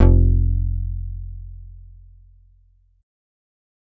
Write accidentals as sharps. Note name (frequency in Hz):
F1 (43.65 Hz)